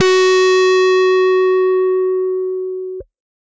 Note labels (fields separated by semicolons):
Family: guitar; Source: electronic; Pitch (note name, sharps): F#4; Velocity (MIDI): 127; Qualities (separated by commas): bright, distorted